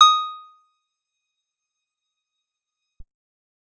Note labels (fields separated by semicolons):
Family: guitar; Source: acoustic; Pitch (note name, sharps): D#6; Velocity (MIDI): 127; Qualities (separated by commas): percussive